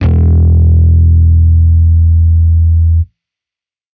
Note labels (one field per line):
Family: bass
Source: electronic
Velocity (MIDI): 127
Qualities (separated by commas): distorted